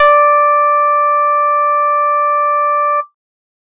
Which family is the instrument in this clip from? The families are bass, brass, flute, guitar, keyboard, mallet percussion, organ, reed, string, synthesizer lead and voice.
bass